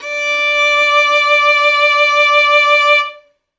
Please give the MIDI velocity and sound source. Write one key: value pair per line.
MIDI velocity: 25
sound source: acoustic